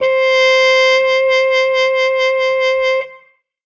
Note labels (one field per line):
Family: brass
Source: acoustic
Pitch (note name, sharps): C5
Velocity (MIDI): 75